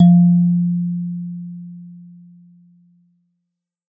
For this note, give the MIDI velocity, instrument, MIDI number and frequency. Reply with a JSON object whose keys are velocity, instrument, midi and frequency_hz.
{"velocity": 50, "instrument": "acoustic mallet percussion instrument", "midi": 53, "frequency_hz": 174.6}